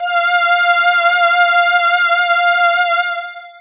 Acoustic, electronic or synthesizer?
synthesizer